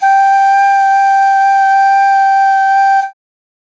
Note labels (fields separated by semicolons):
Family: flute; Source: acoustic; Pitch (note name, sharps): G5; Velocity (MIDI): 75